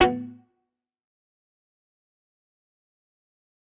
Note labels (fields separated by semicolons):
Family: guitar; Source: electronic; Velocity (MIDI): 25; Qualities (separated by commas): fast decay, percussive